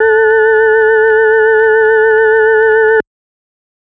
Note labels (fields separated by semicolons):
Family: organ; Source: electronic; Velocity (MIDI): 50; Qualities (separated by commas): multiphonic